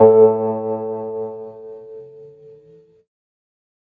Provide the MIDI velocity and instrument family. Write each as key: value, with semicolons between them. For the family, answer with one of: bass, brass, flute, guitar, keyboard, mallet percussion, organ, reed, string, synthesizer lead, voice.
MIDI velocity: 50; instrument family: organ